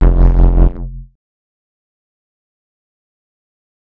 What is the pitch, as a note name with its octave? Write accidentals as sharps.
F1